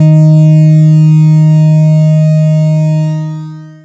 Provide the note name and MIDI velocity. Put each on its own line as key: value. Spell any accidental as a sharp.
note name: D#3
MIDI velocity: 127